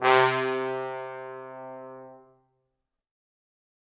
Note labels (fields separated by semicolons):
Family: brass; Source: acoustic; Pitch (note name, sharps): C3; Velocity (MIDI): 50; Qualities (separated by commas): bright, reverb